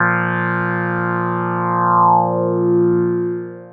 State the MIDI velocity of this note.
50